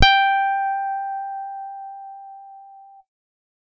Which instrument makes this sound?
electronic guitar